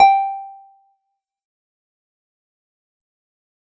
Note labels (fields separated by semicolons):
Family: guitar; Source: acoustic; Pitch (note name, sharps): G5; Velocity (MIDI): 50; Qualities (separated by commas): fast decay, percussive